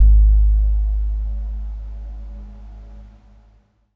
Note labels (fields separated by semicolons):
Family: guitar; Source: electronic; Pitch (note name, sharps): G#1; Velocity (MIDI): 50; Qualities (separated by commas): dark